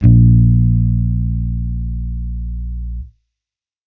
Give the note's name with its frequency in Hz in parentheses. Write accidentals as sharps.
A#1 (58.27 Hz)